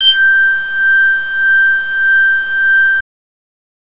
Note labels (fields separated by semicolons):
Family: bass; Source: synthesizer; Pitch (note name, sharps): G6; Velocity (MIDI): 25; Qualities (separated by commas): distorted